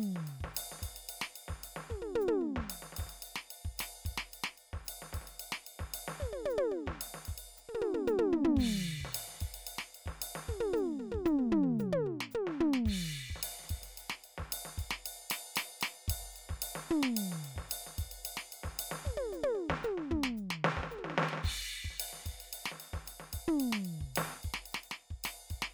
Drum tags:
songo
beat
112 BPM
4/4
crash, ride, ride bell, hi-hat pedal, snare, high tom, mid tom, floor tom, kick

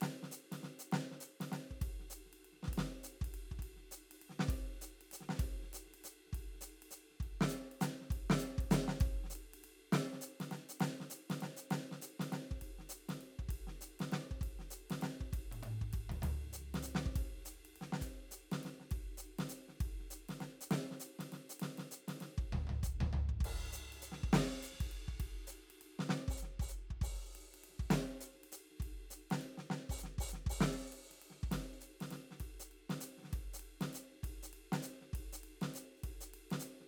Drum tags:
jazz
beat
200 BPM
3/4
crash, ride, open hi-hat, hi-hat pedal, snare, high tom, floor tom, kick

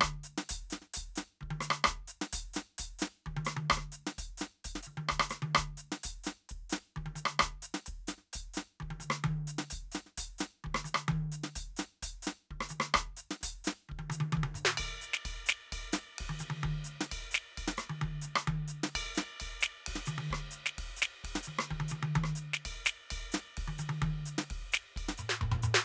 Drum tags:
Dominican merengue
beat
130 BPM
4/4
ride, ride bell, closed hi-hat, hi-hat pedal, snare, cross-stick, high tom, mid tom, kick

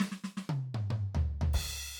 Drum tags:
rock
beat
120 BPM
4/4
crash, snare, high tom, mid tom, floor tom, kick

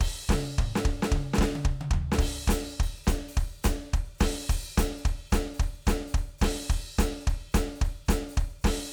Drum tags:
swing
beat
215 BPM
4/4
crash, closed hi-hat, open hi-hat, hi-hat pedal, snare, high tom, mid tom, floor tom, kick

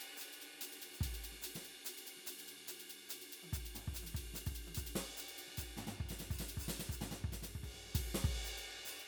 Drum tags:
fast jazz
beat
290 BPM
4/4
ride, closed hi-hat, hi-hat pedal, snare, high tom, floor tom, kick

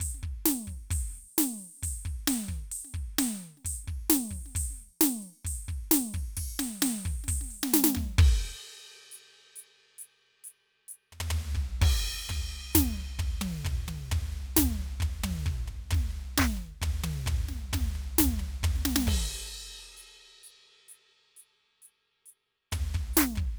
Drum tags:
pop
beat
132 BPM
4/4
crash, open hi-hat, hi-hat pedal, percussion, snare, high tom, mid tom, floor tom, kick

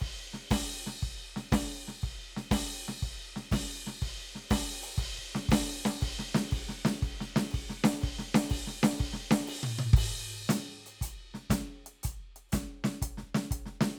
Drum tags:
rock
beat
120 BPM
4/4
crash, ride, closed hi-hat, open hi-hat, hi-hat pedal, snare, high tom, kick

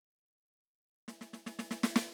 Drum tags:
funk
fill
112 BPM
4/4
snare

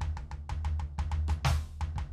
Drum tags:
jazz
beat
120 BPM
4/4
snare, cross-stick, floor tom, kick

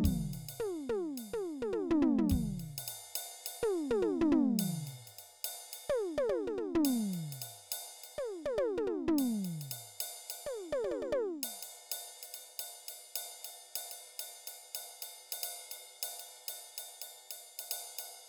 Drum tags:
jazz
beat
105 BPM
4/4
ride, high tom, mid tom, floor tom, kick

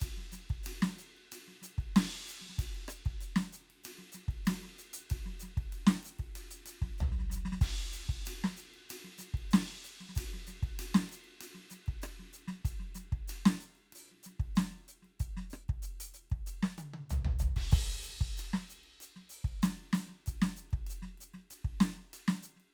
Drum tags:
funk
beat
95 BPM
4/4
crash, ride, ride bell, closed hi-hat, hi-hat pedal, snare, cross-stick, high tom, floor tom, kick

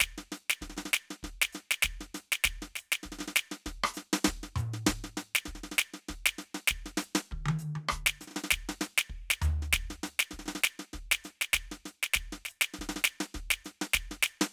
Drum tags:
New Orleans second line
beat
99 BPM
4/4
hi-hat pedal, snare, cross-stick, high tom, mid tom, floor tom, kick

